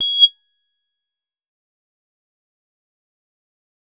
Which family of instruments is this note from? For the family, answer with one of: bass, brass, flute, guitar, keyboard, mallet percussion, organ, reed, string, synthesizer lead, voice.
bass